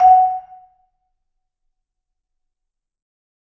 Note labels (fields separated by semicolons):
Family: mallet percussion; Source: acoustic; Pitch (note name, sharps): F#5; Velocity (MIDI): 127; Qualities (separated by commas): percussive, reverb